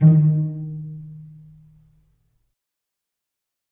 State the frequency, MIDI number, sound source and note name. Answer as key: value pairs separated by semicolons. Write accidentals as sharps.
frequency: 155.6 Hz; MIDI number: 51; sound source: acoustic; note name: D#3